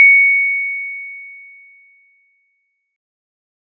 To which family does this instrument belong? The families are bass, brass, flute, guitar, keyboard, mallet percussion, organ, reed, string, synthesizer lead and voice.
mallet percussion